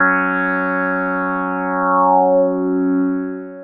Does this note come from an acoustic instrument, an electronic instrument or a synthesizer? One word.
synthesizer